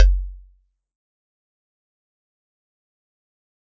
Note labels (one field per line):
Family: mallet percussion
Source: acoustic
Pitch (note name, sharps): F#1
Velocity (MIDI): 75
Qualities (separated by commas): fast decay, percussive